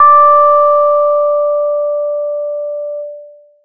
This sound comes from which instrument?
synthesizer bass